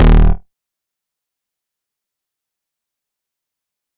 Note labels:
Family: bass; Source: synthesizer; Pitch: D#1; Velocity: 127; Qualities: fast decay, percussive

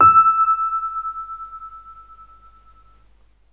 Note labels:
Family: keyboard; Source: electronic; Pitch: E6; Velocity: 50

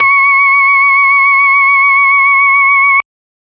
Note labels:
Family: organ; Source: electronic; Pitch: C#6; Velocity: 127

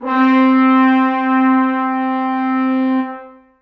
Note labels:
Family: brass; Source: acoustic; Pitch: C4; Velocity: 75; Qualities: reverb

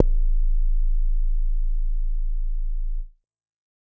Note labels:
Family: bass; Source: synthesizer; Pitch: A0; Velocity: 100; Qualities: dark, distorted

